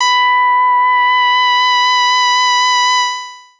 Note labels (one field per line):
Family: bass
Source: synthesizer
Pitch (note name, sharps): B5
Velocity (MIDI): 50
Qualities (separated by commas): distorted, long release